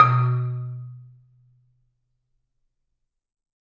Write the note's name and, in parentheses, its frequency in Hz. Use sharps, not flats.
B2 (123.5 Hz)